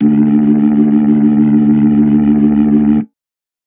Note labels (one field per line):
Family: organ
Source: electronic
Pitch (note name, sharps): D2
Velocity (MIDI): 127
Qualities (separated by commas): distorted